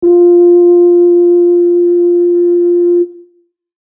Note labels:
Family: brass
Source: acoustic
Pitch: F4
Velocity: 25

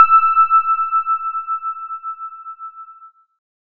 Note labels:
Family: keyboard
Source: electronic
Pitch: E6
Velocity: 25

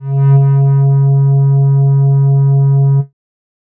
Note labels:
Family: bass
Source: synthesizer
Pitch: C#3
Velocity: 127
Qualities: dark

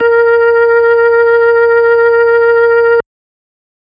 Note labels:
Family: organ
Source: electronic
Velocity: 127

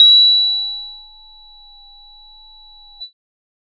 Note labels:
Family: bass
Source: synthesizer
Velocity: 127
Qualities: bright

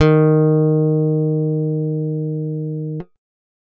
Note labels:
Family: guitar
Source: acoustic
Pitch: D#3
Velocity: 25

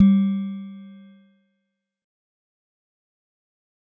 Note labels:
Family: mallet percussion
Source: acoustic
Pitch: G3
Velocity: 50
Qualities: dark, fast decay

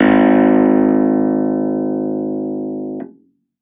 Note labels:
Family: keyboard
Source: electronic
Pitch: G#1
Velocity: 75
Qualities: distorted

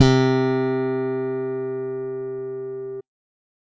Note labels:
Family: bass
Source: electronic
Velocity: 50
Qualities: bright

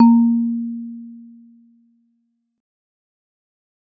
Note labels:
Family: mallet percussion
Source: acoustic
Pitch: A#3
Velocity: 25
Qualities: dark, fast decay, reverb

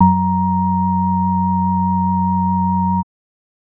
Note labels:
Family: organ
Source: electronic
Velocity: 25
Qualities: multiphonic

